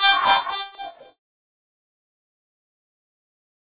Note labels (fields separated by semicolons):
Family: keyboard; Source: electronic; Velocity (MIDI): 75; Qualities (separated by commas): distorted, fast decay, non-linear envelope